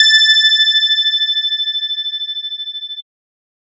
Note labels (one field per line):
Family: bass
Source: synthesizer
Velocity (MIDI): 50